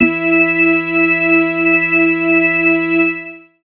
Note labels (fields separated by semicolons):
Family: organ; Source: electronic; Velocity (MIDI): 100; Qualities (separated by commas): long release, reverb